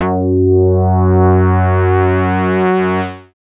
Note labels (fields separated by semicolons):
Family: bass; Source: synthesizer; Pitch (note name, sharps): F#2; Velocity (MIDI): 100; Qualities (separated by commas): distorted, multiphonic